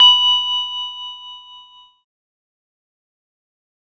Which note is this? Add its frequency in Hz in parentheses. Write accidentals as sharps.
B5 (987.8 Hz)